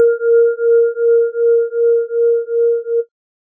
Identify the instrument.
electronic organ